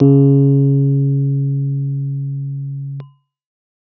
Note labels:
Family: keyboard; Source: electronic; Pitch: C#3; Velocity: 50; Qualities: dark

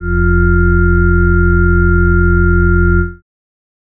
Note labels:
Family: organ; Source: electronic; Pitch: F1; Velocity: 100

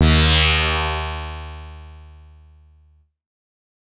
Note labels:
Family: bass; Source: synthesizer; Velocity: 25; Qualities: bright, distorted

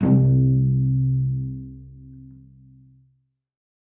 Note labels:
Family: string; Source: acoustic; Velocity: 25; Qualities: dark, reverb

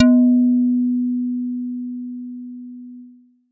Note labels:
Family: bass; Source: synthesizer; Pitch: B3; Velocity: 127; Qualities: distorted

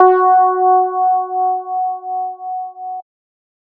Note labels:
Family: bass; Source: synthesizer; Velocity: 75

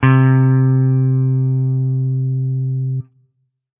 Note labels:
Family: guitar; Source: electronic; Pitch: C3; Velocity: 100; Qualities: distorted

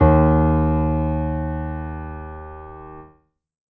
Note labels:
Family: keyboard; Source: acoustic; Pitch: D#2; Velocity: 75; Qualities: reverb

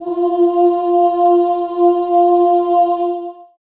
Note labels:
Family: voice; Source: acoustic; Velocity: 127; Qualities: long release, reverb

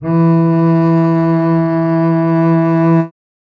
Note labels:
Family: string; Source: acoustic; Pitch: E3; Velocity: 50; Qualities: reverb

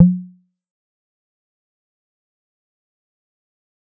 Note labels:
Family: bass; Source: synthesizer; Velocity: 127; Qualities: fast decay, percussive

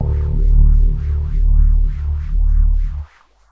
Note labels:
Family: keyboard; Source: electronic; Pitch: D1; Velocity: 25; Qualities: dark, non-linear envelope

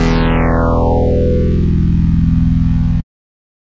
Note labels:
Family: bass; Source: synthesizer; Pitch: E0; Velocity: 100; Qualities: bright, distorted

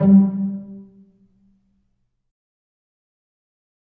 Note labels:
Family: string; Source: acoustic; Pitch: G3; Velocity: 127; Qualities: dark, fast decay, reverb

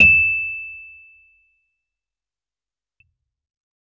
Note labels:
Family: keyboard; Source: electronic; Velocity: 127

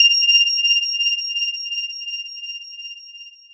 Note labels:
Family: mallet percussion; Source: electronic; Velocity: 75; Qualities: bright, long release

